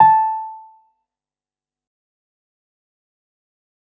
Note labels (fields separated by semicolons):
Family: keyboard; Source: electronic; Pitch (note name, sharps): A5; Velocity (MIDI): 75; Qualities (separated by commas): fast decay, percussive